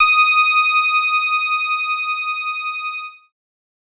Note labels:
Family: bass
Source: synthesizer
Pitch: D#6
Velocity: 100

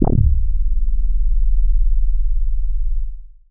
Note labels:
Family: bass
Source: synthesizer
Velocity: 50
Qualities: distorted, tempo-synced

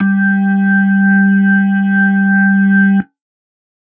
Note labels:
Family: organ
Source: electronic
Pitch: G3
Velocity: 75

